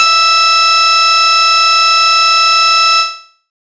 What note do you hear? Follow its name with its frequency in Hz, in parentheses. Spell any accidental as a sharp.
E6 (1319 Hz)